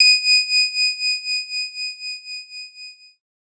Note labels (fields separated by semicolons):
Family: keyboard; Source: electronic; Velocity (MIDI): 127; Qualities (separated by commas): bright